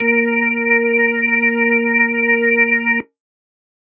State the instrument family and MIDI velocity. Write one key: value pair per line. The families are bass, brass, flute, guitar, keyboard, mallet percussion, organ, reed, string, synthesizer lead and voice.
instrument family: organ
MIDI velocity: 127